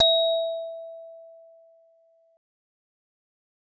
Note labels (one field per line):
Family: mallet percussion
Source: acoustic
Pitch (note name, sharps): E5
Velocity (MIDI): 50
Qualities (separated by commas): fast decay